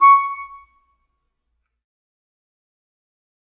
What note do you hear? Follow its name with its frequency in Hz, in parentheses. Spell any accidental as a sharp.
C#6 (1109 Hz)